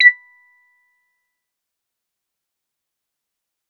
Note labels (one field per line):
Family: bass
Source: synthesizer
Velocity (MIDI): 50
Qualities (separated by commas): distorted, fast decay, percussive